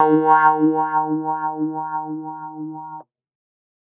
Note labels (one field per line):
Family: keyboard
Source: electronic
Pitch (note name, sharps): D#3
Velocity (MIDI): 100